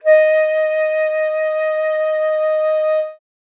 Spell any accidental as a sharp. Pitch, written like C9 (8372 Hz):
D#5 (622.3 Hz)